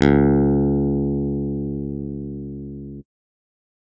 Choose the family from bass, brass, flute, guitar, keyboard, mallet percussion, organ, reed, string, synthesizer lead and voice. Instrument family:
keyboard